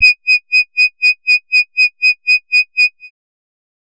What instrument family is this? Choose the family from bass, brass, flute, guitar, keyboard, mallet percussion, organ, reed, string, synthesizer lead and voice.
bass